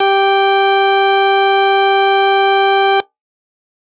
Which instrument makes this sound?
electronic organ